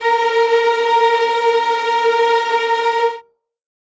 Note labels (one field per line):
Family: string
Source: acoustic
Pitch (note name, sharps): A#4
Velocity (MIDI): 50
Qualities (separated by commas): bright, non-linear envelope, reverb